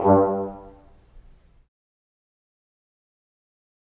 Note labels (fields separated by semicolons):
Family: brass; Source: acoustic; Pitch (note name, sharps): G2; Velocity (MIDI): 50; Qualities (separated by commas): dark, fast decay, reverb